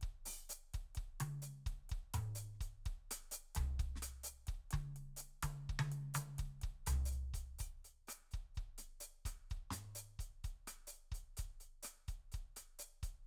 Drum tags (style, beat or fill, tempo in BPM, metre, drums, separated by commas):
bossa nova, beat, 127 BPM, 4/4, closed hi-hat, open hi-hat, hi-hat pedal, snare, cross-stick, high tom, mid tom, floor tom, kick